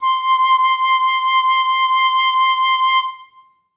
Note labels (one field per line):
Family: flute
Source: acoustic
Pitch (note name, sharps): C6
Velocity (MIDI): 100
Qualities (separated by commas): reverb